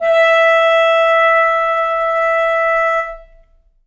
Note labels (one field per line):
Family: reed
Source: acoustic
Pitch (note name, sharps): E5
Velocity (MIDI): 25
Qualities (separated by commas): reverb